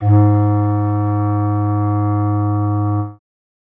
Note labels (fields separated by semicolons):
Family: reed; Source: acoustic; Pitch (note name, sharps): G#2; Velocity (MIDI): 50; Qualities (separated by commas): dark